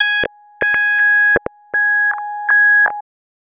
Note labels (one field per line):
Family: bass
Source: synthesizer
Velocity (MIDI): 127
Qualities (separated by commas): tempo-synced